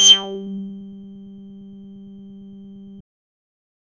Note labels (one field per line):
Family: bass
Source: synthesizer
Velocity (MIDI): 100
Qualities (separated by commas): distorted